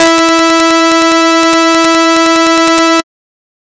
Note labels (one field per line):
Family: bass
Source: synthesizer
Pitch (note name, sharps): E4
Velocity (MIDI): 127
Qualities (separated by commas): bright, distorted